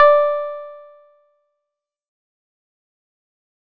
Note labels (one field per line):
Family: guitar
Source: synthesizer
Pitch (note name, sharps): D5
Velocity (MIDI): 127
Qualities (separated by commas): dark, fast decay